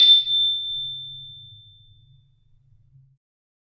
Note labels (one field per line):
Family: mallet percussion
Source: acoustic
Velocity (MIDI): 50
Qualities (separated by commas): bright, reverb